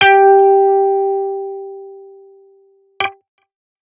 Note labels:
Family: guitar; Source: electronic; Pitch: G4; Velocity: 50; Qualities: distorted

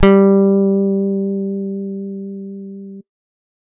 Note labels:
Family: guitar; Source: electronic; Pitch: G3; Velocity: 50

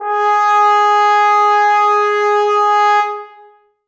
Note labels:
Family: brass; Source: acoustic; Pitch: G#4; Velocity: 127; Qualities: bright, long release, reverb

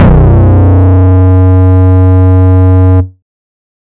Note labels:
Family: bass; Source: synthesizer; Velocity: 75; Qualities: distorted

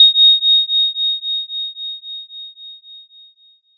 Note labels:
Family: mallet percussion; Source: electronic; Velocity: 50; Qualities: bright, multiphonic

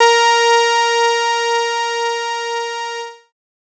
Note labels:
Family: bass; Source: synthesizer; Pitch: A#4; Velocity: 50; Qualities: bright, distorted

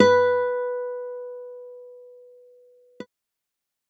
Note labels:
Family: guitar; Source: electronic; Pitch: B4; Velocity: 75

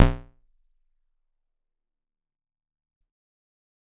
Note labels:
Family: guitar; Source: electronic; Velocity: 50; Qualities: fast decay, percussive

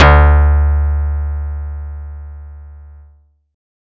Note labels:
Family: guitar; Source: acoustic; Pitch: D2; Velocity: 75

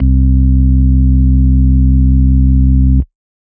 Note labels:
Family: organ; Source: electronic; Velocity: 100

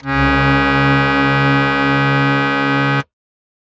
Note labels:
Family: keyboard; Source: acoustic; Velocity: 50

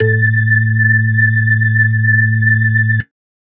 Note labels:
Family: organ; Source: electronic; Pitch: A2; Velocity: 127

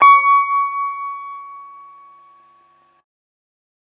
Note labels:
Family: guitar; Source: electronic; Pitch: C#6; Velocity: 25; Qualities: distorted

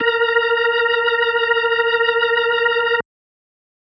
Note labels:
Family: organ; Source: electronic; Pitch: A#4; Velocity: 25

